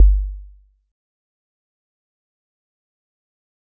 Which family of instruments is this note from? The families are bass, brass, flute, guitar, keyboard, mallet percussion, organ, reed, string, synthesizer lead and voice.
mallet percussion